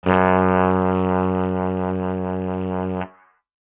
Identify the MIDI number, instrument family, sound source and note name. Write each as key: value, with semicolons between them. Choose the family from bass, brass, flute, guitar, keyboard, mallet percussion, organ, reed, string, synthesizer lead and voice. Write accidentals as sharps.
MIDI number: 42; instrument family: brass; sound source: acoustic; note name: F#2